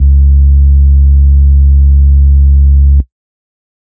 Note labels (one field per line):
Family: organ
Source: electronic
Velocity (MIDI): 127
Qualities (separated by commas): distorted